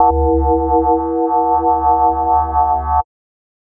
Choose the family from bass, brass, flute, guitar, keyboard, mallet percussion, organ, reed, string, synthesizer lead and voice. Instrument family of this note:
mallet percussion